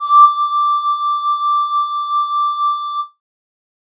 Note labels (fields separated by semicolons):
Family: flute; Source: synthesizer; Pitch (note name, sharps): D6; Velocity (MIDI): 50; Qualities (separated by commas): distorted